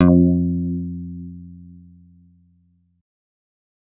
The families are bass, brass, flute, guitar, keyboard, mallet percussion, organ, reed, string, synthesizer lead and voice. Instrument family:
bass